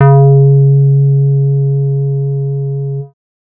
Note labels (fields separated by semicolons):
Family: bass; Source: synthesizer; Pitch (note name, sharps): C#3; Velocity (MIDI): 75; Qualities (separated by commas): dark